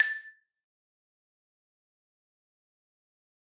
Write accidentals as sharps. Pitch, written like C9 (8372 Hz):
A6 (1760 Hz)